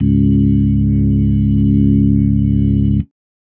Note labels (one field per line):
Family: organ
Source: electronic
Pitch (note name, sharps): C#1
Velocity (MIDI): 75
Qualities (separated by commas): dark